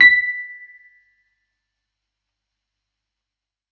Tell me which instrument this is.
electronic keyboard